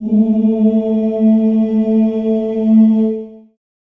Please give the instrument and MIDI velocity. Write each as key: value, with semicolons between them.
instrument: acoustic voice; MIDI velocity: 25